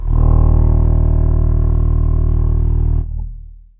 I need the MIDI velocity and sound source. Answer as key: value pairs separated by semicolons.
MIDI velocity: 75; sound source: acoustic